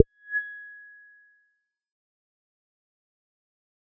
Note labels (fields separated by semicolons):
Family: bass; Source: synthesizer; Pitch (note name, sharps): G#6; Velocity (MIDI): 75; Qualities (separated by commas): fast decay